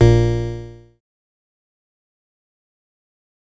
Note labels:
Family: bass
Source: synthesizer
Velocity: 50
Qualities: bright, distorted, fast decay

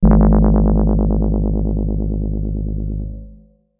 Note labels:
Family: keyboard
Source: electronic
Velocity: 75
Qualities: dark, distorted

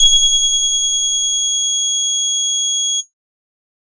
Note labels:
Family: bass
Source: synthesizer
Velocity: 127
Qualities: bright, distorted

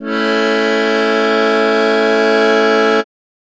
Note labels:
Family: keyboard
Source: acoustic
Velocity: 75

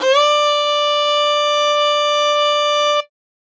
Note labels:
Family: string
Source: acoustic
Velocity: 127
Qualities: bright

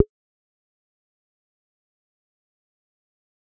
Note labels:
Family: bass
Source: synthesizer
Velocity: 100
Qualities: fast decay, percussive

